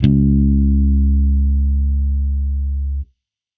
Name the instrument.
electronic bass